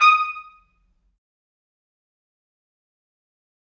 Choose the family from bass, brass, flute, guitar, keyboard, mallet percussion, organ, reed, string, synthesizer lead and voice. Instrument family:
brass